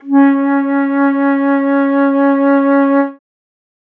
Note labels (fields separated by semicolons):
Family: flute; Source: acoustic; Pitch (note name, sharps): C#4; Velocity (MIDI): 25